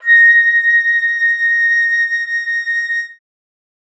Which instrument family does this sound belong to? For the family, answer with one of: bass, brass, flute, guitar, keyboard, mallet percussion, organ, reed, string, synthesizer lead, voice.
flute